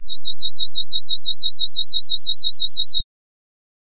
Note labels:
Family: voice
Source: synthesizer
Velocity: 50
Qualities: bright

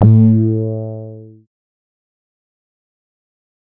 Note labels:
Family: bass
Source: synthesizer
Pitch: A2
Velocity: 127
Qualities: distorted, fast decay

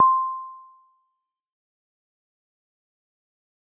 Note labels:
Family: mallet percussion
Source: acoustic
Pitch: C6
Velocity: 75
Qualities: fast decay, percussive

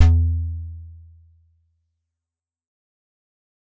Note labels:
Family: keyboard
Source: acoustic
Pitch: E2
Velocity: 50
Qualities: fast decay

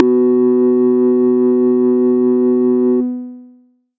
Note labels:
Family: bass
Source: synthesizer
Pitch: B2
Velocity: 100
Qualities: long release, multiphonic

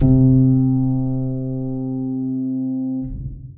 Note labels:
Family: keyboard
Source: acoustic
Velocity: 25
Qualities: dark, reverb

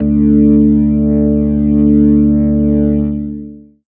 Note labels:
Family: organ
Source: electronic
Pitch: D2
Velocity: 75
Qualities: distorted, long release

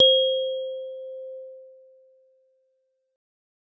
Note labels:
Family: mallet percussion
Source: acoustic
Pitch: C5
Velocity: 75

